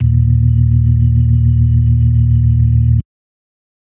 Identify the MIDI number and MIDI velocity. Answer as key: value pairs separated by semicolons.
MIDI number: 27; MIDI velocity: 50